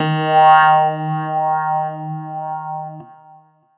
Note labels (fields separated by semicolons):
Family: keyboard; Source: electronic; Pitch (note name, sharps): D#3; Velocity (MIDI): 50